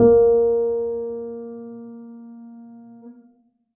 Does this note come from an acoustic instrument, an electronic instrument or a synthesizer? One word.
acoustic